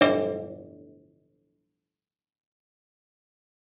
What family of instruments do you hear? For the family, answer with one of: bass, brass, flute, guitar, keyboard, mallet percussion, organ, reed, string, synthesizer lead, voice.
guitar